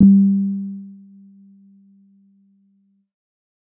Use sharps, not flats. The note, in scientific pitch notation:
G3